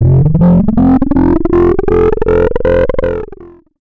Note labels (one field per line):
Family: bass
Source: synthesizer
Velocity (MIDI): 50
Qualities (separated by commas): distorted, long release, multiphonic, tempo-synced